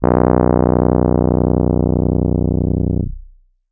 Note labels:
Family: keyboard; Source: electronic; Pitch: B0; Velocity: 50; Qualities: distorted

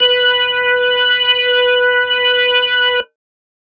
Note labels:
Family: organ; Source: electronic; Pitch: B4; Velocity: 50

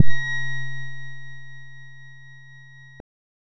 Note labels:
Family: bass; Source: synthesizer; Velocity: 50; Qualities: dark, distorted, non-linear envelope

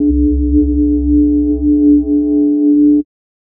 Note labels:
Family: mallet percussion; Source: synthesizer; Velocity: 25; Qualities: multiphonic, non-linear envelope

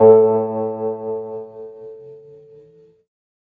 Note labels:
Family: organ; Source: electronic; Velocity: 25

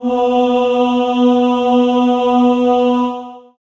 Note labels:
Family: voice; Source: acoustic; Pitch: B3; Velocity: 50; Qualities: long release, reverb

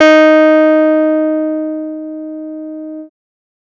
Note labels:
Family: bass; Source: synthesizer; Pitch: D#4; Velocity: 100; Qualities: distorted

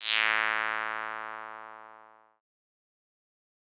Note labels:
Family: bass; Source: synthesizer; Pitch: A2; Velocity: 25; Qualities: bright, distorted, fast decay

